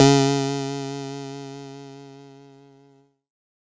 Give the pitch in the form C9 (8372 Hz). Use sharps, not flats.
C#3 (138.6 Hz)